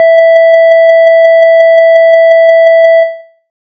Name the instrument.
synthesizer bass